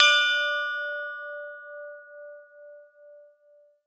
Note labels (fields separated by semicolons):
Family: mallet percussion; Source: acoustic; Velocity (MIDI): 75; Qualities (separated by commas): reverb